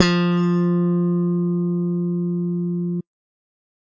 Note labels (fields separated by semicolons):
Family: bass; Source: electronic; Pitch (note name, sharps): F3; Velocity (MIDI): 127; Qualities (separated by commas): bright